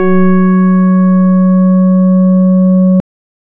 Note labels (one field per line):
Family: organ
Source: electronic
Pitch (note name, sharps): F#3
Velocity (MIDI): 100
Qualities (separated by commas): dark